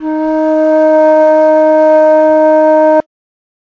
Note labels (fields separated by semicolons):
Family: flute; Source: acoustic; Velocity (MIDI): 50